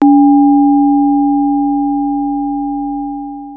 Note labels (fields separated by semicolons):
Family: keyboard; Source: acoustic; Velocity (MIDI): 127; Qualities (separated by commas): long release